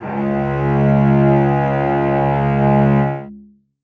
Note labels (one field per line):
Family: string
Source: acoustic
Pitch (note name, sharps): C#2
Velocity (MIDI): 100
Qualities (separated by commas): long release, reverb